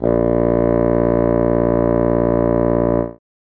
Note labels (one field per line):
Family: reed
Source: acoustic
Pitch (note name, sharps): A#1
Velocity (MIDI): 25